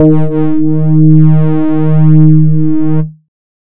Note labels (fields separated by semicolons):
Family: bass; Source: synthesizer; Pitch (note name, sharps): D#3; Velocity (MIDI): 25; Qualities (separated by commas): distorted